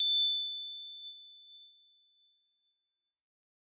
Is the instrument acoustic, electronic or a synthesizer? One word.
electronic